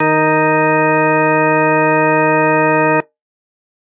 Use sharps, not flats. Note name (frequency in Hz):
D#3 (155.6 Hz)